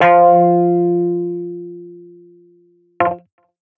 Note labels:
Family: guitar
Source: electronic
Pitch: F3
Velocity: 25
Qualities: distorted

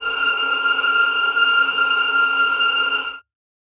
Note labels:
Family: string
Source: acoustic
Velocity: 25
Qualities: bright, non-linear envelope, reverb

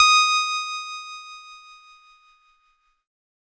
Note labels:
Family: keyboard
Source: electronic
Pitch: D#6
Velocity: 127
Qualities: bright, distorted

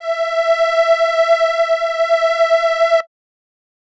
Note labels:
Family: reed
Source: acoustic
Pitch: E5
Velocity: 100

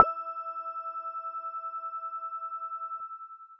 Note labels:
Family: mallet percussion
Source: electronic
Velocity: 75

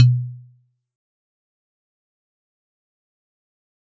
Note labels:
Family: mallet percussion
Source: acoustic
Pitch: B2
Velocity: 50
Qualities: fast decay, percussive

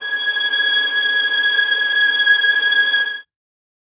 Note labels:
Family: string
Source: acoustic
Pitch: G#6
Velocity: 127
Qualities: reverb

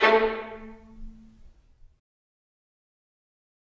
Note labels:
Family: string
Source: acoustic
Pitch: A3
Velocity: 50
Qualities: fast decay, reverb

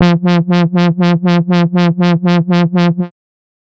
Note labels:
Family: bass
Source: synthesizer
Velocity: 75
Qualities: bright, distorted, tempo-synced

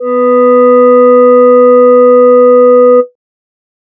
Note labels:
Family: voice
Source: synthesizer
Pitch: B3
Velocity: 100

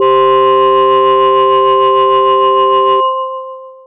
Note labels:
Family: mallet percussion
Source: electronic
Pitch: C3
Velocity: 127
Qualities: long release

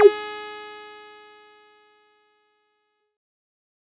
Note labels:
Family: bass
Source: synthesizer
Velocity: 75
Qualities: bright, distorted, percussive

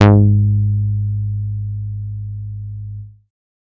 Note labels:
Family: bass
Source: synthesizer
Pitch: G#2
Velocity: 127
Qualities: distorted

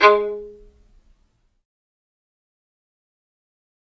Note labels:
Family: string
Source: acoustic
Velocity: 50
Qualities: fast decay, percussive, reverb

